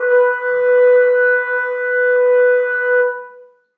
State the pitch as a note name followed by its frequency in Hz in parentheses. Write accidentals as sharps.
B4 (493.9 Hz)